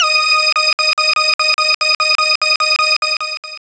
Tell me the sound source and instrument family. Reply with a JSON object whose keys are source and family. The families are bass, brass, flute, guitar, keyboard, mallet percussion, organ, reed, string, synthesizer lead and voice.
{"source": "synthesizer", "family": "synthesizer lead"}